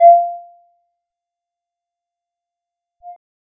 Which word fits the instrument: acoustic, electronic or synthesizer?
synthesizer